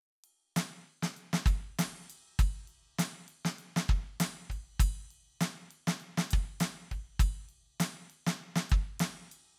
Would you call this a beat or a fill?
beat